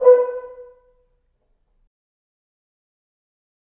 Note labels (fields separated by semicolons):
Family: brass; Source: acoustic; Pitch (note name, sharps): B4; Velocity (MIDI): 50; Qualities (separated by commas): fast decay, percussive, reverb